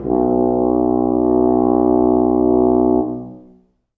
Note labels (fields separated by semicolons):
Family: brass; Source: acoustic; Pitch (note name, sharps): B1; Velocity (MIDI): 50; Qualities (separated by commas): dark, long release, reverb